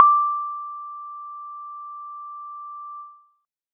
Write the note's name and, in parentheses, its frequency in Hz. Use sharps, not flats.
D6 (1175 Hz)